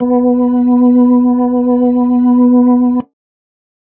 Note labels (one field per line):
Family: organ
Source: electronic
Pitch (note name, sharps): B3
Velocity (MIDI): 50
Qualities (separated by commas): dark